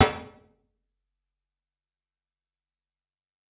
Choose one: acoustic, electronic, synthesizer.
electronic